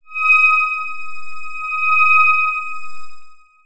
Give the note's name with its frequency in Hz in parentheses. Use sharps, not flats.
D#6 (1245 Hz)